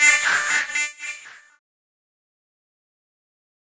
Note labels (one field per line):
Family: keyboard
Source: electronic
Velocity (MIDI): 127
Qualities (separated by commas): distorted, fast decay, non-linear envelope